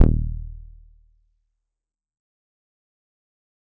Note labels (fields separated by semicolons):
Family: bass; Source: synthesizer; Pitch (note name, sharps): D#1; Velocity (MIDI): 25; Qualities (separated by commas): dark, distorted, fast decay, percussive